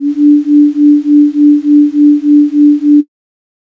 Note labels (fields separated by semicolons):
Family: flute; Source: synthesizer; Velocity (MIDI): 25; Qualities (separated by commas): dark